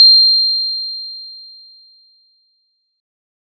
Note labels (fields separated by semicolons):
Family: mallet percussion; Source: acoustic; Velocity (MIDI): 25; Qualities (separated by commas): bright